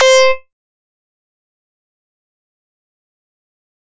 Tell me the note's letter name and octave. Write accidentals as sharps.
C5